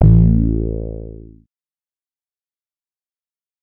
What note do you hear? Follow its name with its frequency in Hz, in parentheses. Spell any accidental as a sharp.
A1 (55 Hz)